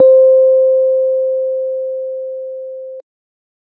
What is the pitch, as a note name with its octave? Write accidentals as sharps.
C5